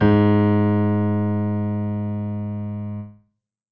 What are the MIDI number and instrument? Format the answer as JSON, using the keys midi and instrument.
{"midi": 44, "instrument": "acoustic keyboard"}